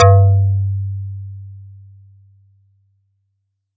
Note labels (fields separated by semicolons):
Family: mallet percussion; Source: acoustic; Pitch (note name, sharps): G2; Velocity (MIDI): 100